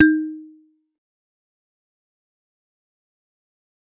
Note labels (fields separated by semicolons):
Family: mallet percussion; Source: acoustic; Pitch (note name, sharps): D#4; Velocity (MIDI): 75; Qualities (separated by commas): fast decay, percussive